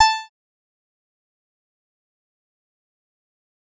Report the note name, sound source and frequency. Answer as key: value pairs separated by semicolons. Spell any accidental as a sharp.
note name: A5; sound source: synthesizer; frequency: 880 Hz